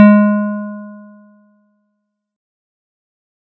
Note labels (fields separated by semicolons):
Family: keyboard; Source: electronic; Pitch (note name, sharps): G#3; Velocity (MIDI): 50; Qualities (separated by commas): fast decay